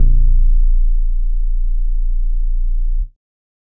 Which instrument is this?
synthesizer bass